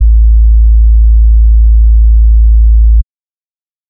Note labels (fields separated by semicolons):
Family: bass; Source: synthesizer; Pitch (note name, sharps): A1; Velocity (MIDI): 25; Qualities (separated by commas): dark